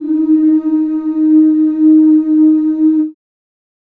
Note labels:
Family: voice; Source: acoustic; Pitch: D#4; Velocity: 25; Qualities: dark, reverb

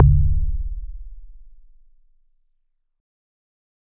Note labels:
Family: organ; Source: electronic; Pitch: C#0; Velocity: 127

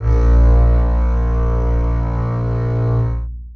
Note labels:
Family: string; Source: acoustic; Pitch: A#1; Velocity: 100; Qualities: long release, reverb

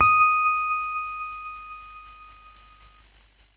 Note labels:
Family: keyboard; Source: electronic; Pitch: D#6; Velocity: 25; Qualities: distorted, tempo-synced

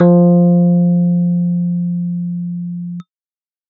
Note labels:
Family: keyboard; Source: electronic; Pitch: F3; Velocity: 50

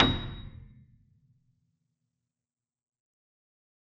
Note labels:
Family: keyboard; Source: acoustic; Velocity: 75; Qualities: percussive, reverb

